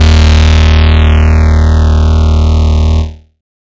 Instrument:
synthesizer bass